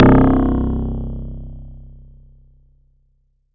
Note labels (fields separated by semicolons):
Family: guitar; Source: acoustic; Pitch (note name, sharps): C1; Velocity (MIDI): 127; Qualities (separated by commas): bright, distorted